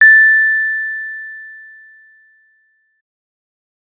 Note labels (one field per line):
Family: keyboard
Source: electronic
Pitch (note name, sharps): A6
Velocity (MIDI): 75